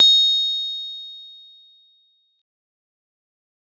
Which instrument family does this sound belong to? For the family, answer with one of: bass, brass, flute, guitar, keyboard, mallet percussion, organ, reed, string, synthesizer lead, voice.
mallet percussion